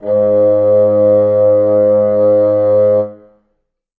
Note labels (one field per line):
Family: reed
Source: acoustic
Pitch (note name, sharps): G#2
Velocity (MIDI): 50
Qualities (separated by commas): reverb